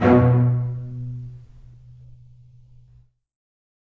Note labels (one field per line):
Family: string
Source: acoustic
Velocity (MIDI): 25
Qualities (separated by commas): reverb